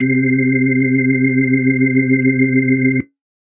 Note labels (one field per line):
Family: organ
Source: electronic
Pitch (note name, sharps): C3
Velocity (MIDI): 50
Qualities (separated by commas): reverb